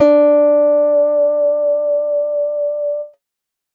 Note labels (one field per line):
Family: guitar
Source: acoustic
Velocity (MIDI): 50